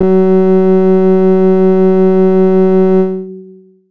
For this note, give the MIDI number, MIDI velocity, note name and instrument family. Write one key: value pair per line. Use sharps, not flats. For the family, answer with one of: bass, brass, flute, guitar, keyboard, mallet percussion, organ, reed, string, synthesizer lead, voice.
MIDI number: 54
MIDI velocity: 25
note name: F#3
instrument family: keyboard